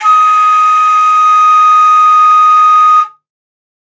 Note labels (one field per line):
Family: flute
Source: acoustic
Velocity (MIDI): 75